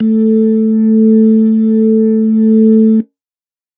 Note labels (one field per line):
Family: organ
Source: electronic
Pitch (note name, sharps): A3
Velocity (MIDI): 50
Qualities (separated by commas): dark